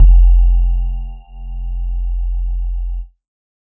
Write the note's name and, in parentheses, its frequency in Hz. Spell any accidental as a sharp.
F1 (43.65 Hz)